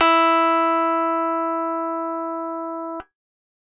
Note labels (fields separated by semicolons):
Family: keyboard; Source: electronic; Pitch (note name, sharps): E4; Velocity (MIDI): 25